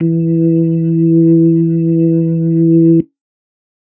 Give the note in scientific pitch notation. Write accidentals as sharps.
E3